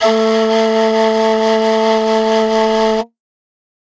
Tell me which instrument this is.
acoustic flute